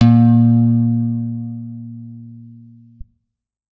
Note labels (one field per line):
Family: guitar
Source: electronic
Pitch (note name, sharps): A#2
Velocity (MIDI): 75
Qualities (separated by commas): reverb